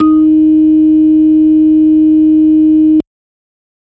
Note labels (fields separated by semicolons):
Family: organ; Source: electronic; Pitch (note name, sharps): D#4; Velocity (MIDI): 100